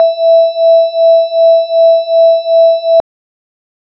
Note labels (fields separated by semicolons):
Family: organ; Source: electronic; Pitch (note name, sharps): E5; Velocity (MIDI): 100